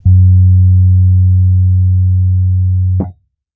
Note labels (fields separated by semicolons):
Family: keyboard; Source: electronic; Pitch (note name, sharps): F#2; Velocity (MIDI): 25; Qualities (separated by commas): dark